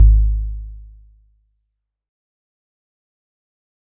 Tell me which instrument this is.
synthesizer guitar